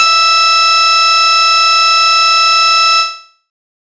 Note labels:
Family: bass; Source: synthesizer; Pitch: E6; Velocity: 25; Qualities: bright, distorted

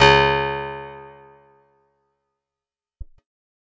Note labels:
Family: guitar; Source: acoustic; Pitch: C#2; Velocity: 100; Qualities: fast decay

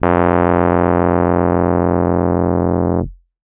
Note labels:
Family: keyboard; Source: electronic; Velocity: 75; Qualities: distorted

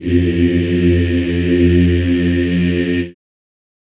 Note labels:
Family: voice; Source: acoustic; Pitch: F2; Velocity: 75; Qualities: reverb

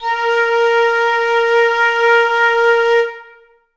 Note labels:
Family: flute; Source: acoustic; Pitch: A#4; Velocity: 127; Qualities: reverb

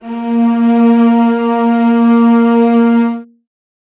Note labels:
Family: string; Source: acoustic; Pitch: A#3; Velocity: 50; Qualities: reverb

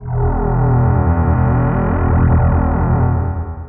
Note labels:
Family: voice; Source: synthesizer; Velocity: 75; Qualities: distorted, long release

